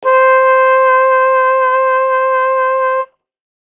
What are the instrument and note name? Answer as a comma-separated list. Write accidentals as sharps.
acoustic brass instrument, C5